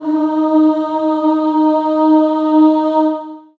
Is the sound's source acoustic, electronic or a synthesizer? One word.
acoustic